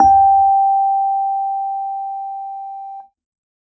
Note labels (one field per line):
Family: keyboard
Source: electronic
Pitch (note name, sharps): G5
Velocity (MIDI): 50